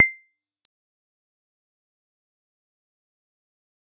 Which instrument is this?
electronic mallet percussion instrument